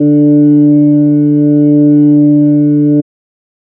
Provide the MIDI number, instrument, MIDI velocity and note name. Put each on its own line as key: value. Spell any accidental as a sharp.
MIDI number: 50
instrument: electronic organ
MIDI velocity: 75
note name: D3